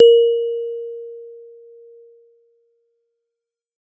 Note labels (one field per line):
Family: mallet percussion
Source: acoustic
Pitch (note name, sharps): A#4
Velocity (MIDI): 100